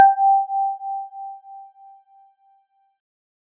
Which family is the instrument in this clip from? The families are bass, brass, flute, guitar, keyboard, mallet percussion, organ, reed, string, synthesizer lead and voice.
keyboard